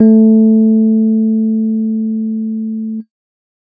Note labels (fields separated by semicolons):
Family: keyboard; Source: electronic; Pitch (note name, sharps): A3; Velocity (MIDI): 25; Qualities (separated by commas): dark